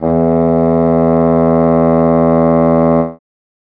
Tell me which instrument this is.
acoustic reed instrument